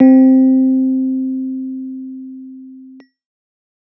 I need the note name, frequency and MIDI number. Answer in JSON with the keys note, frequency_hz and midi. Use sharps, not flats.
{"note": "C4", "frequency_hz": 261.6, "midi": 60}